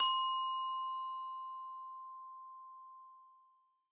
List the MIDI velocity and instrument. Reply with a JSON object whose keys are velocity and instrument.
{"velocity": 100, "instrument": "acoustic mallet percussion instrument"}